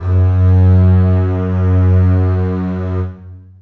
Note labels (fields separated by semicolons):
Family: string; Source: acoustic; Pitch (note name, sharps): F#2; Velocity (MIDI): 100; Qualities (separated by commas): long release, reverb